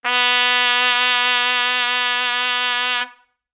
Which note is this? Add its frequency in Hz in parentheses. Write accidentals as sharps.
B3 (246.9 Hz)